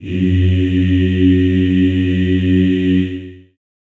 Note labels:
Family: voice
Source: acoustic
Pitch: F#2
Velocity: 100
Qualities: reverb

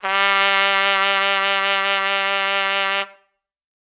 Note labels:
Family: brass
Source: acoustic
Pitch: G3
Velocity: 100

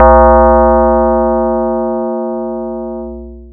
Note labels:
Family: mallet percussion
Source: acoustic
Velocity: 127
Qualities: distorted, long release

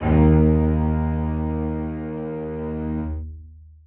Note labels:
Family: string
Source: acoustic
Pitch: D#2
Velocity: 127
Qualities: long release, reverb

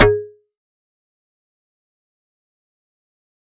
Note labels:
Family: mallet percussion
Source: acoustic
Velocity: 100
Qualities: fast decay, percussive

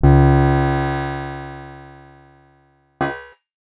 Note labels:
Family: guitar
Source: acoustic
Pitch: C#2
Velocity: 50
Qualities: bright, distorted

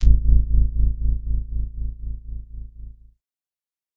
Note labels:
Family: keyboard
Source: electronic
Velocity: 25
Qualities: dark

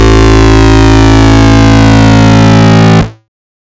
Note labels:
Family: bass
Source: synthesizer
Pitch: A1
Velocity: 75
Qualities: bright, distorted

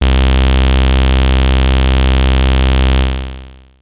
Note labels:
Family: bass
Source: synthesizer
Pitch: C2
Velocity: 50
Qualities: bright, distorted, long release

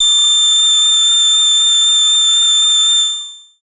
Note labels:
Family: voice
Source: synthesizer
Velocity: 50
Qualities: bright, long release

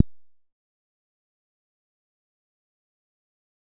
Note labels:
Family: bass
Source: synthesizer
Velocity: 25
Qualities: fast decay, percussive

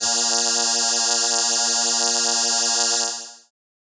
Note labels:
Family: keyboard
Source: synthesizer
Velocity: 75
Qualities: bright

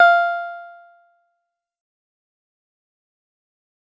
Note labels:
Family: guitar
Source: synthesizer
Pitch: F5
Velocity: 75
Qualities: fast decay

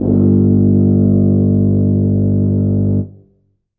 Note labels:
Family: brass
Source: acoustic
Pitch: G1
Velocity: 75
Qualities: dark, reverb

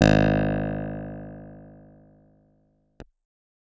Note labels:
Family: keyboard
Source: electronic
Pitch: G#1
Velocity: 127

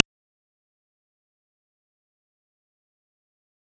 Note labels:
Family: bass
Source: synthesizer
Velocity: 75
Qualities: fast decay, percussive

